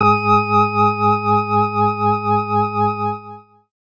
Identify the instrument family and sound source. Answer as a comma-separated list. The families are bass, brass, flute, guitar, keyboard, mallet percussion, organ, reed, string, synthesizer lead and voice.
organ, electronic